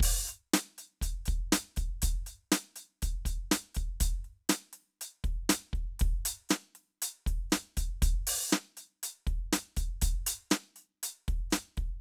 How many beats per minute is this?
120 BPM